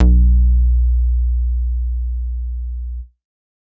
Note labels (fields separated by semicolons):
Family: bass; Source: synthesizer; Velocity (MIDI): 75; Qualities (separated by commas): dark